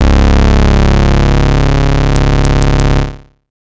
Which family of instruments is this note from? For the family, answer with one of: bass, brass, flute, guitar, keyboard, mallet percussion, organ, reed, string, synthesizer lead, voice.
bass